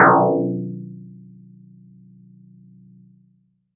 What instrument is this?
acoustic mallet percussion instrument